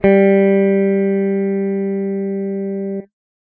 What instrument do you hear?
electronic guitar